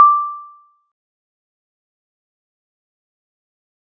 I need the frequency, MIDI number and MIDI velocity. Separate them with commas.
1175 Hz, 86, 25